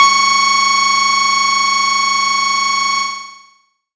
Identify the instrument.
synthesizer bass